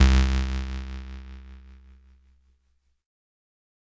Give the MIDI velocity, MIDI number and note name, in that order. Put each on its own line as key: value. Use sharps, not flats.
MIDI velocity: 25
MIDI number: 36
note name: C2